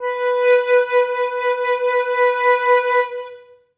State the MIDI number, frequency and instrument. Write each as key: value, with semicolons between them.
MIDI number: 71; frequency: 493.9 Hz; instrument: acoustic flute